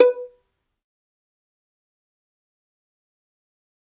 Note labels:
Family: string; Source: acoustic; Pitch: B4; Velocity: 75; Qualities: fast decay, percussive, reverb

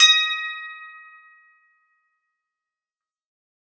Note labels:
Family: guitar; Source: acoustic; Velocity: 50; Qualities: bright, fast decay

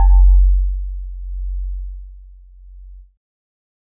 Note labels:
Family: keyboard; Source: electronic; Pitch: F#1; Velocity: 100; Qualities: multiphonic

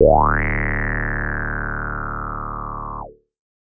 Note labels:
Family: bass; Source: synthesizer; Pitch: D1; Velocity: 75

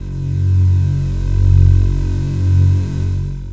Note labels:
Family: voice; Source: synthesizer; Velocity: 75; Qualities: distorted, long release

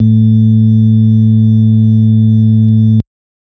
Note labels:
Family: organ; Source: electronic; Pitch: A2; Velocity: 100

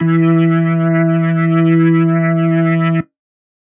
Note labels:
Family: organ; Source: electronic; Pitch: E3; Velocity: 75; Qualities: distorted

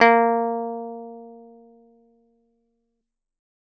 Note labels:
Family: guitar; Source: acoustic; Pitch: A#3; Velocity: 100

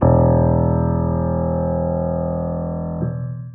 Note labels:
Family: keyboard; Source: acoustic; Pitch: E1; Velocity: 25; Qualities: long release

